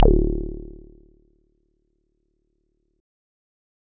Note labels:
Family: bass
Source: synthesizer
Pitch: D1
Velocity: 127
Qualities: distorted

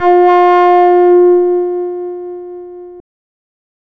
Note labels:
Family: bass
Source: synthesizer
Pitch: F4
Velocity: 127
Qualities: distorted, non-linear envelope

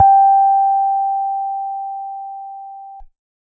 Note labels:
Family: keyboard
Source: electronic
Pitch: G5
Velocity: 50

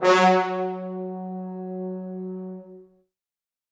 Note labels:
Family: brass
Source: acoustic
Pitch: F#3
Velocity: 100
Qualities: bright, reverb

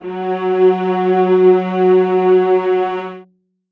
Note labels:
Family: string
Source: acoustic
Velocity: 100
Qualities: reverb

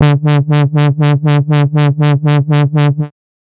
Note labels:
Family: bass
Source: synthesizer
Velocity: 50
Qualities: bright, distorted, tempo-synced

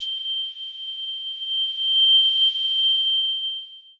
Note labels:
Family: mallet percussion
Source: electronic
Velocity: 127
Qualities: bright, long release, non-linear envelope

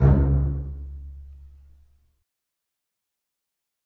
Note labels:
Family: string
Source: acoustic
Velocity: 50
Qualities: fast decay, reverb

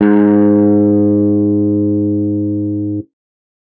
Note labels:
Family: guitar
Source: electronic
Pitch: G#2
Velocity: 25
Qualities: distorted

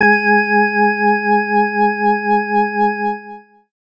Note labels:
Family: organ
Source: electronic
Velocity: 25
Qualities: distorted

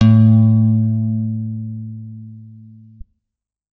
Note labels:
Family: guitar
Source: electronic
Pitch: A2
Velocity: 75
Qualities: reverb

